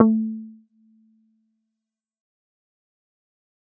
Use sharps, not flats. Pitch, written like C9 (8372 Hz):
A3 (220 Hz)